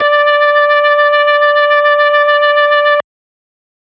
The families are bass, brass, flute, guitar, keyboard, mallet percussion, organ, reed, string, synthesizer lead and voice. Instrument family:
organ